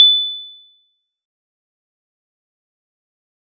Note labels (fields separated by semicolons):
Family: mallet percussion; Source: acoustic; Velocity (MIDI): 50; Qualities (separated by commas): bright, fast decay, percussive